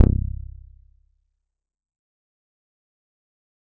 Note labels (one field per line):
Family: bass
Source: synthesizer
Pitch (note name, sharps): C1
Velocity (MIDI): 75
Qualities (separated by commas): dark, distorted, fast decay, percussive